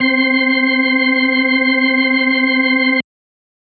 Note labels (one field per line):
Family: organ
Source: electronic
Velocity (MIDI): 25